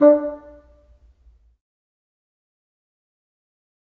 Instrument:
acoustic reed instrument